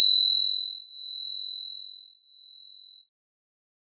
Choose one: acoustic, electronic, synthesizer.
electronic